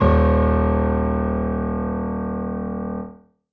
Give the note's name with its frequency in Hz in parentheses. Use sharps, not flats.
D#1 (38.89 Hz)